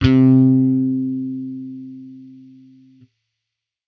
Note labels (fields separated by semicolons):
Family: bass; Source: electronic; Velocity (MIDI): 100; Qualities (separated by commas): distorted